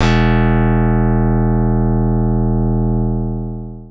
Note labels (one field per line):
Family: keyboard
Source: electronic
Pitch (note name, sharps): E1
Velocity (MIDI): 100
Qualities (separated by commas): bright, long release